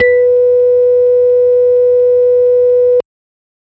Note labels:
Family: organ; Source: electronic; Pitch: B4; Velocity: 100

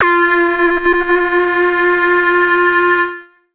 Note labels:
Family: synthesizer lead; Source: synthesizer; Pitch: F4; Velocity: 100; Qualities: distorted, multiphonic, non-linear envelope

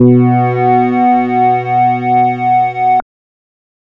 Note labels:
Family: bass; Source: synthesizer; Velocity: 100; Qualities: distorted, multiphonic

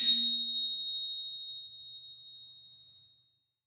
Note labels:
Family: mallet percussion; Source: acoustic; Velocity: 50; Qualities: bright, reverb

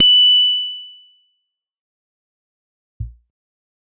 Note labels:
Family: guitar; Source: electronic; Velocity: 100; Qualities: bright, distorted, fast decay

